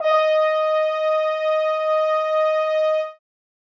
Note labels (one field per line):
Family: brass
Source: acoustic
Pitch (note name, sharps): D#5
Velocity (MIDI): 75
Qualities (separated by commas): reverb